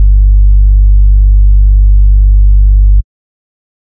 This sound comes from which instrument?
synthesizer bass